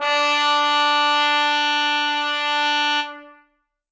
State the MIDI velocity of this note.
127